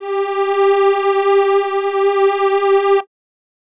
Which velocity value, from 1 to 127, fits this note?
75